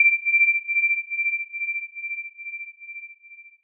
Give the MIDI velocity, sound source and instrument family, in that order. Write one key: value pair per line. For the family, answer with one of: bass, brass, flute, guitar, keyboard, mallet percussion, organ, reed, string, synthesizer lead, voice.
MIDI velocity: 127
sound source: electronic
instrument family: mallet percussion